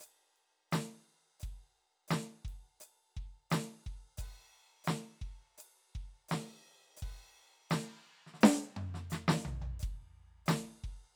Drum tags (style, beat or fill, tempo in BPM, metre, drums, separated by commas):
rock, beat, 86 BPM, 4/4, crash, ride, hi-hat pedal, snare, mid tom, floor tom, kick